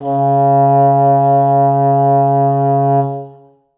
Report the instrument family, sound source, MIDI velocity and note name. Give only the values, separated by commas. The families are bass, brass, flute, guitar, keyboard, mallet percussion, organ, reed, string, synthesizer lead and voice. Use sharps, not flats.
reed, acoustic, 50, C#3